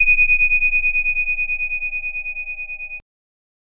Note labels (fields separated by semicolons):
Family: bass; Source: synthesizer; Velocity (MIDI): 75; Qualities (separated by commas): bright, distorted, multiphonic